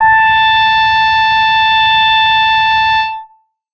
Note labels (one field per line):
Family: bass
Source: synthesizer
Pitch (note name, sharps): A5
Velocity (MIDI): 25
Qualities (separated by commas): distorted